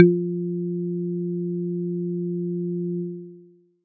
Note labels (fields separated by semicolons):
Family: mallet percussion; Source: acoustic; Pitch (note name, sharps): F3; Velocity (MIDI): 25